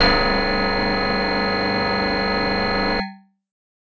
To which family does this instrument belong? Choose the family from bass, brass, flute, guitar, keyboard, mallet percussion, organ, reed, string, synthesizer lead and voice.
keyboard